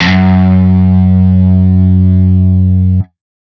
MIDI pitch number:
42